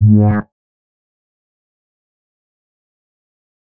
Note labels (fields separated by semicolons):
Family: bass; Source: synthesizer; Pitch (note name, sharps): G#2; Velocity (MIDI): 25; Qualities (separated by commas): distorted, fast decay, percussive